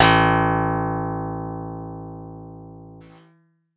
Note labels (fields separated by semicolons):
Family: guitar; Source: synthesizer; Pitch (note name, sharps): A1; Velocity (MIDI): 100